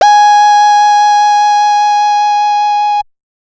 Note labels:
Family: bass; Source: synthesizer; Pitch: G#5; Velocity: 127; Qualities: distorted

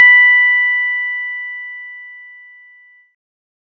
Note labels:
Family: bass; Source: synthesizer; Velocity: 50

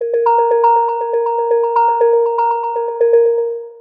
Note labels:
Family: mallet percussion; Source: synthesizer; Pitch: A#4; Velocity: 25; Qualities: long release, multiphonic, percussive, tempo-synced

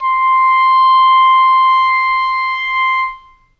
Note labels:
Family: reed; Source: acoustic; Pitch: C6; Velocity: 25; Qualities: reverb

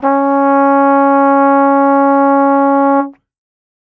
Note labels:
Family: brass; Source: acoustic; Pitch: C#4; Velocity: 50

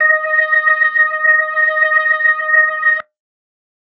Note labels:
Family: organ; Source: electronic; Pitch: D#5; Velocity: 25

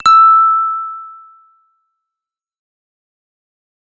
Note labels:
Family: bass; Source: synthesizer; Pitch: E6; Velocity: 100; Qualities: distorted, fast decay

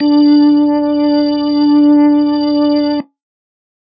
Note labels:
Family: organ; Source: electronic; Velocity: 75; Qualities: dark

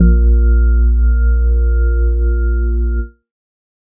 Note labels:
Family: organ; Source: electronic; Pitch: A#1; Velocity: 75; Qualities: dark

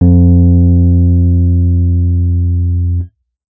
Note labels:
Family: keyboard; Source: electronic; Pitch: F2; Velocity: 75; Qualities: dark

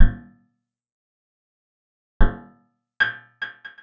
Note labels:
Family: guitar; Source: acoustic; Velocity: 100; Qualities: percussive, reverb

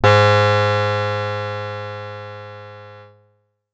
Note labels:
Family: guitar; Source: acoustic; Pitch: G#2; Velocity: 75; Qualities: bright, distorted

